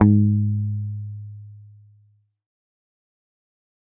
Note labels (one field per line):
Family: guitar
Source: electronic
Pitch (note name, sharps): G#2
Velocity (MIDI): 127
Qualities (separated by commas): fast decay